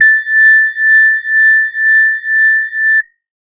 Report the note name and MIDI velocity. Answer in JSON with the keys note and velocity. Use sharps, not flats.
{"note": "A6", "velocity": 25}